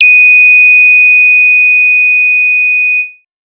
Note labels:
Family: bass; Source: synthesizer; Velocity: 75; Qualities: bright, distorted

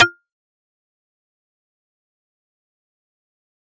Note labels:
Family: mallet percussion; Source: acoustic; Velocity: 127; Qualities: fast decay, percussive

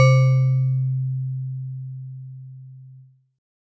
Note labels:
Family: mallet percussion; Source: acoustic; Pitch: C3; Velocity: 100

